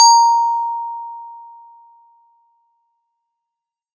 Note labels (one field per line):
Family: mallet percussion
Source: acoustic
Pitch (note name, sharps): A#5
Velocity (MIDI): 127